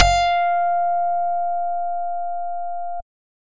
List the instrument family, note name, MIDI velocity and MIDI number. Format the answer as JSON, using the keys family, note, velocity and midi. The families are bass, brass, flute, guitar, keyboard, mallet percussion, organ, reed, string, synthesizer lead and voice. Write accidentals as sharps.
{"family": "bass", "note": "F5", "velocity": 127, "midi": 77}